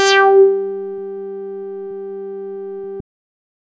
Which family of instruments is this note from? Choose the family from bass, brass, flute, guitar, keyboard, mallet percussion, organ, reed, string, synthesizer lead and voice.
bass